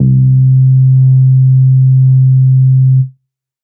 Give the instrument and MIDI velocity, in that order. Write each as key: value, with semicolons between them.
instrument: synthesizer bass; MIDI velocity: 75